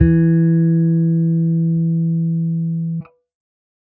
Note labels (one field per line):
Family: bass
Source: electronic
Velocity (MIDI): 25